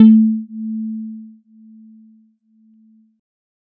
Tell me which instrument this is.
electronic keyboard